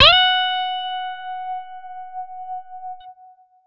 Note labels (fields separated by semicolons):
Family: guitar; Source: electronic; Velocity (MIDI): 127; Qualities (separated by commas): bright, distorted